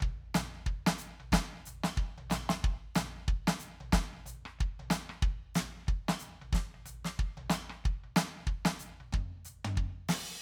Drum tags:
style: swing; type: beat; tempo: 185 BPM; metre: 4/4; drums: crash, hi-hat pedal, snare, cross-stick, high tom, floor tom, kick

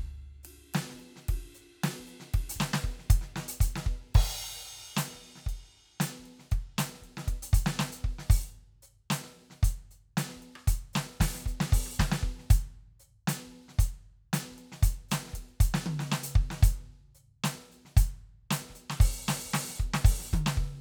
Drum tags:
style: funk; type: beat; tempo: 115 BPM; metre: 4/4; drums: crash, ride, closed hi-hat, open hi-hat, hi-hat pedal, snare, cross-stick, high tom, kick

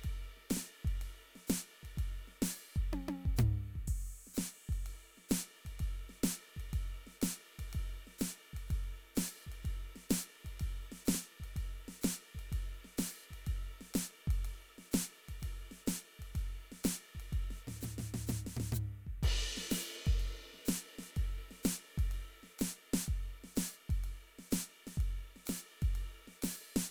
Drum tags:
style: rock shuffle; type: beat; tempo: 125 BPM; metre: 4/4; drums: crash, ride, closed hi-hat, hi-hat pedal, snare, high tom, floor tom, kick

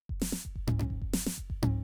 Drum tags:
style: punk; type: fill; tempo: 128 BPM; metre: 4/4; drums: ride, snare, high tom, floor tom, kick

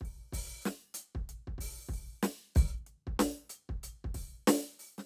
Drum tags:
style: rock; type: beat; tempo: 95 BPM; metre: 4/4; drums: closed hi-hat, open hi-hat, hi-hat pedal, snare, kick

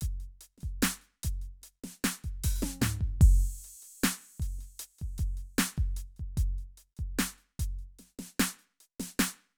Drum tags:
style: hip-hop; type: beat; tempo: 75 BPM; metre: 4/4; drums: crash, closed hi-hat, open hi-hat, snare, high tom, floor tom, kick

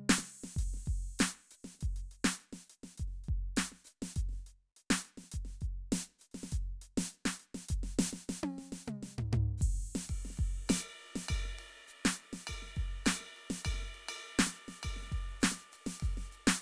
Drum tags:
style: Brazilian; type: beat; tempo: 101 BPM; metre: 4/4; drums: crash, ride, ride bell, closed hi-hat, open hi-hat, hi-hat pedal, snare, high tom, mid tom, floor tom, kick

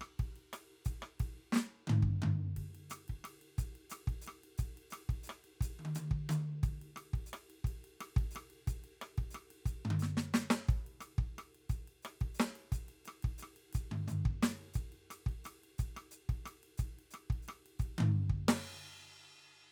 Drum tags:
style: chacarera; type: beat; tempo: 118 BPM; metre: 4/4; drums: crash, ride, hi-hat pedal, snare, cross-stick, high tom, floor tom, kick

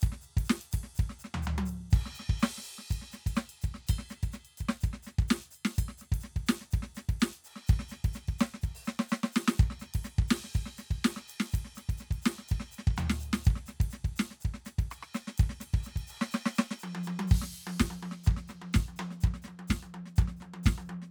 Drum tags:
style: prog rock; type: beat; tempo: 125 BPM; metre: 4/4; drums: crash, ride, ride bell, open hi-hat, hi-hat pedal, snare, cross-stick, high tom, floor tom, kick

